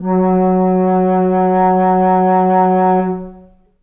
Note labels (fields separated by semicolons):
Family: flute; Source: acoustic; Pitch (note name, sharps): F#3; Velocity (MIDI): 75; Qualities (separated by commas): long release, reverb